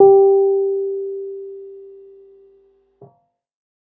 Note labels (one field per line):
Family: keyboard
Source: electronic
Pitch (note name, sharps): G4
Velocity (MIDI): 25